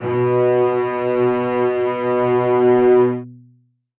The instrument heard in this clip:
acoustic string instrument